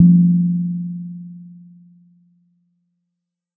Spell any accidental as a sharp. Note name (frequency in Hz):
F3 (174.6 Hz)